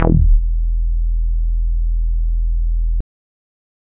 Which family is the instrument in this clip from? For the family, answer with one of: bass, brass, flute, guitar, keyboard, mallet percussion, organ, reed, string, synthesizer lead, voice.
bass